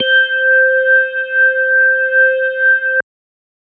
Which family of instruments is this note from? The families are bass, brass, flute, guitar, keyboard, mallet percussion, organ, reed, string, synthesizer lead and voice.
organ